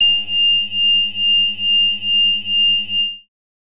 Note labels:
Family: bass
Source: synthesizer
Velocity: 75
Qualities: bright, distorted

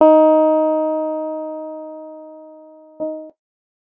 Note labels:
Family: guitar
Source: electronic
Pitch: D#4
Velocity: 25

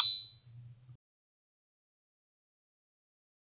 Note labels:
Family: mallet percussion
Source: acoustic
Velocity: 25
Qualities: fast decay, percussive, reverb

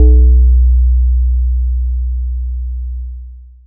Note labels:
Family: mallet percussion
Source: electronic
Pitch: B1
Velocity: 25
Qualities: long release, multiphonic

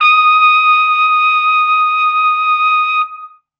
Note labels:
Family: brass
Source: acoustic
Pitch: D#6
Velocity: 100

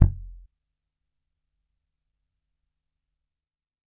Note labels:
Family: bass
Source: electronic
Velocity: 25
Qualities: percussive

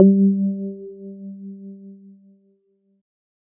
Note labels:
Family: keyboard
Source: electronic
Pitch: G3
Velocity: 25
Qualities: dark

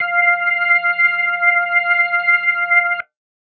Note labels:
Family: organ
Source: electronic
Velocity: 127

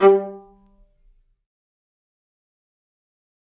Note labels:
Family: string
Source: acoustic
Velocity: 25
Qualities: fast decay, percussive, reverb

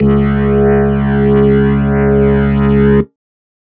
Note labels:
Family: organ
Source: electronic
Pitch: C#2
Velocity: 75

